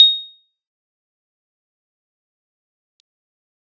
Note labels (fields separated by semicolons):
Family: keyboard; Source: electronic; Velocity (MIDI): 50; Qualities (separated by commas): bright, fast decay, percussive